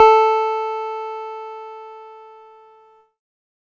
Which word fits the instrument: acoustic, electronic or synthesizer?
electronic